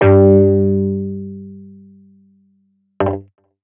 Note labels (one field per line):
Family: guitar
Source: electronic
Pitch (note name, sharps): G2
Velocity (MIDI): 25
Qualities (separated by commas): distorted